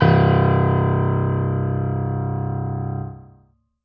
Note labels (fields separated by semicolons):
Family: keyboard; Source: acoustic; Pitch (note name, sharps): C1; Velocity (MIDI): 100